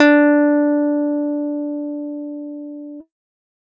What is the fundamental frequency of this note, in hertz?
293.7 Hz